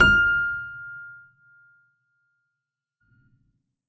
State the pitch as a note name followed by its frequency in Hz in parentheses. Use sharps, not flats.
F6 (1397 Hz)